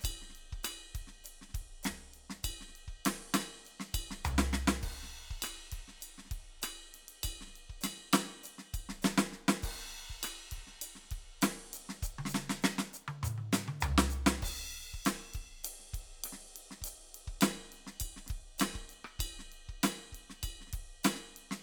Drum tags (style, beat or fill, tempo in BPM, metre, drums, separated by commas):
funk, beat, 100 BPM, 4/4, crash, ride, ride bell, hi-hat pedal, snare, cross-stick, high tom, mid tom, floor tom, kick